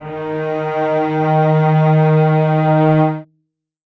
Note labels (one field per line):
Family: string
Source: acoustic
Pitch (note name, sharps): D#3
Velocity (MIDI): 75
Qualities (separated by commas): reverb